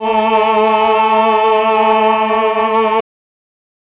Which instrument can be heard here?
electronic voice